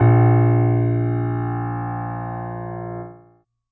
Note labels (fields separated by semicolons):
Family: keyboard; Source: acoustic; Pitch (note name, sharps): A#1; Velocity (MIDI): 50